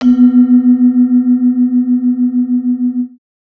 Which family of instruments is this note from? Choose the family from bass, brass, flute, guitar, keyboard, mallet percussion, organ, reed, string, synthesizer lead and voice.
mallet percussion